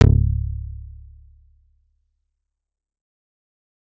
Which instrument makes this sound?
synthesizer bass